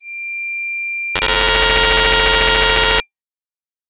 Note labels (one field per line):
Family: voice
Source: synthesizer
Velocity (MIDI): 25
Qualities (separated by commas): bright